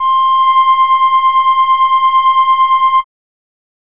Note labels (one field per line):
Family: keyboard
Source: acoustic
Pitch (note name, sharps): C6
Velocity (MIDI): 25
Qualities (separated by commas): bright